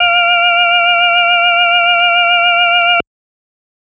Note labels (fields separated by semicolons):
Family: organ; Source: electronic; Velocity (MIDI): 50; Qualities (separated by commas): multiphonic